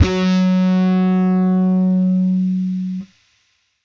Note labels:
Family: bass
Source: electronic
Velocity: 100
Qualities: bright, distorted

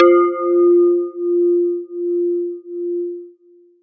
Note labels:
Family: guitar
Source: synthesizer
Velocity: 25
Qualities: long release

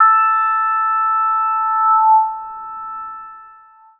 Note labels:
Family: synthesizer lead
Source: synthesizer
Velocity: 50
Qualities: long release

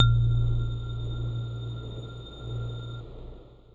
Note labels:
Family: keyboard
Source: electronic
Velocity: 25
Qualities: dark

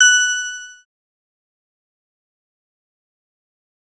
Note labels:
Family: synthesizer lead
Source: synthesizer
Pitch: F#6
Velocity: 100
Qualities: bright, distorted, fast decay

